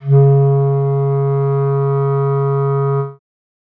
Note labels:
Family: reed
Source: acoustic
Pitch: C#3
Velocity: 50

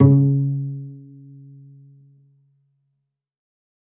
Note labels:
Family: string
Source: acoustic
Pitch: C#3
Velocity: 75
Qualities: dark, reverb

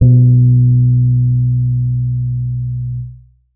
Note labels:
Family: keyboard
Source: electronic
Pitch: B2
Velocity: 50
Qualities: dark

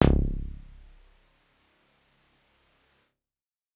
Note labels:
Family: keyboard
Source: electronic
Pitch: C1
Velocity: 127

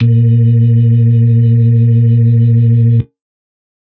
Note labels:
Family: organ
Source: electronic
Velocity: 100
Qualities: dark

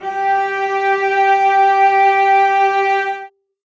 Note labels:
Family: string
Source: acoustic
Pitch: G4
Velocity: 75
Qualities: reverb

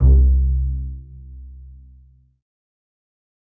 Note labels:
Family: string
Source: acoustic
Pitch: C2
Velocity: 127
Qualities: dark, fast decay, reverb

